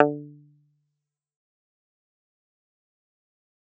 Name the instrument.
electronic guitar